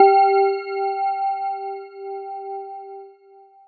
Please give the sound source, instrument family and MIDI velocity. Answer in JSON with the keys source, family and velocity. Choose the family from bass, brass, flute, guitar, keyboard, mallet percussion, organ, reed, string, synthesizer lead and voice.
{"source": "electronic", "family": "mallet percussion", "velocity": 25}